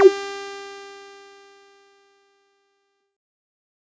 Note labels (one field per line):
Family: bass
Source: synthesizer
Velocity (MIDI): 75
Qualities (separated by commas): bright, distorted